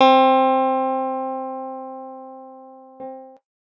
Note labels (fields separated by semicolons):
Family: guitar; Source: electronic; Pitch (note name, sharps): C4; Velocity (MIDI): 75